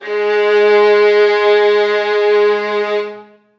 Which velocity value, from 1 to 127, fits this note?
75